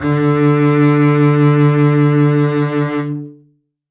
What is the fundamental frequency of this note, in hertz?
146.8 Hz